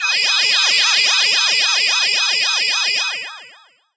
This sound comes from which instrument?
synthesizer voice